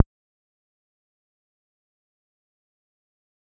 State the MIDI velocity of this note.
25